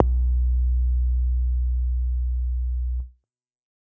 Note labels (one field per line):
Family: bass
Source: synthesizer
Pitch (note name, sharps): B1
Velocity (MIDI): 100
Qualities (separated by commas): dark, distorted